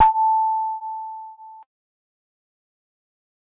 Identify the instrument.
acoustic mallet percussion instrument